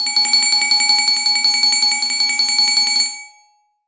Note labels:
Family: mallet percussion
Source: acoustic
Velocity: 75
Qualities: reverb

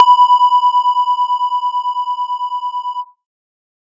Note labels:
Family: synthesizer lead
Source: synthesizer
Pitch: B5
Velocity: 100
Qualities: distorted

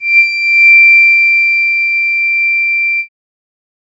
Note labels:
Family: keyboard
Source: synthesizer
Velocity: 25

